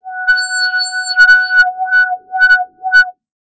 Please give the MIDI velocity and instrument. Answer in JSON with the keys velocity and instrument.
{"velocity": 50, "instrument": "synthesizer bass"}